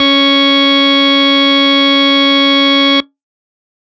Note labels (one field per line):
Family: organ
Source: electronic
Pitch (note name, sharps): C#4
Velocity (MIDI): 127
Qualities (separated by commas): distorted